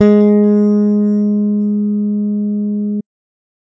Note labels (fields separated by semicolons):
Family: bass; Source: electronic; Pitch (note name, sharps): G#3; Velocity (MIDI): 100